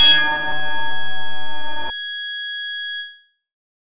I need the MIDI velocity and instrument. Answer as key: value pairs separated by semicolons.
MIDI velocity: 100; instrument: synthesizer bass